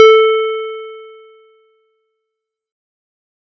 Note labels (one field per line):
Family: keyboard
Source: electronic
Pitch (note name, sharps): A4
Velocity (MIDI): 75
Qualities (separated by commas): distorted, fast decay